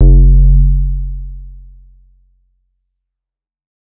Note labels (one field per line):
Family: bass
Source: synthesizer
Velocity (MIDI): 127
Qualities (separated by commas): dark